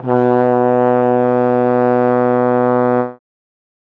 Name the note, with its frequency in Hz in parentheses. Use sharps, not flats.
B2 (123.5 Hz)